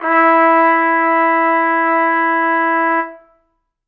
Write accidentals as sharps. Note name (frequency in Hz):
E4 (329.6 Hz)